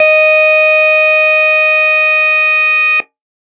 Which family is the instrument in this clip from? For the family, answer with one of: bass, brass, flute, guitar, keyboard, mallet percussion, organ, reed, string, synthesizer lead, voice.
organ